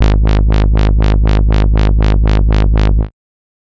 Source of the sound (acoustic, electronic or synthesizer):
synthesizer